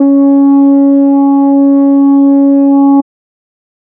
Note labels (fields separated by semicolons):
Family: organ; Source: electronic; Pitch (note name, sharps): C#4; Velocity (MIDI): 25; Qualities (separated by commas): dark